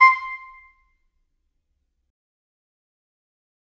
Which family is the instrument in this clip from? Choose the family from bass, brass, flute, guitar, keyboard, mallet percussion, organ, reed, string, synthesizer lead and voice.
reed